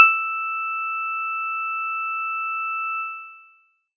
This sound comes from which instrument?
acoustic mallet percussion instrument